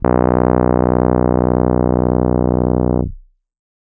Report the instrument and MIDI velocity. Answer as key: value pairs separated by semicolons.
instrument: electronic keyboard; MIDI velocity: 50